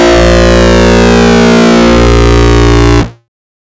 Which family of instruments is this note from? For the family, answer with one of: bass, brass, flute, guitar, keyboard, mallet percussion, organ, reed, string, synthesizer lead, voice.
bass